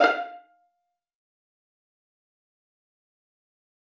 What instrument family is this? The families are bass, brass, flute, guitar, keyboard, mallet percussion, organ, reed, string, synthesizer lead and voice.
string